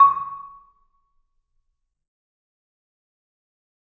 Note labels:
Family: mallet percussion; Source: acoustic; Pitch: C#6; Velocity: 100; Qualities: fast decay, percussive, reverb

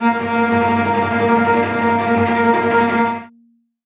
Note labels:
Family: string; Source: acoustic; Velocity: 127; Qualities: bright, non-linear envelope, reverb

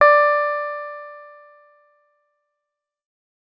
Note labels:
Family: guitar; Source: electronic; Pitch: D5; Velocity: 25; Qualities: fast decay

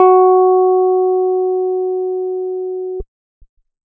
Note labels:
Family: keyboard; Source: electronic; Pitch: F#4; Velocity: 75

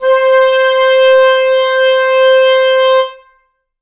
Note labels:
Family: reed; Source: acoustic; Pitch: C5; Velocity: 127; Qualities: reverb

